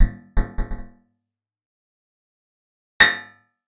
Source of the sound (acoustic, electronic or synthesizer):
acoustic